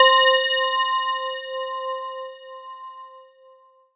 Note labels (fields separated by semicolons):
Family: mallet percussion; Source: electronic; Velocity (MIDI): 75